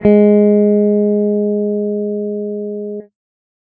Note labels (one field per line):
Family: guitar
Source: electronic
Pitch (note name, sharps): G#3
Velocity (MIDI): 50